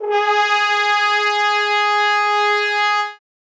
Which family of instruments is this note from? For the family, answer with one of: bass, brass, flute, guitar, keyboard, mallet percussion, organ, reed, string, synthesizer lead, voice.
brass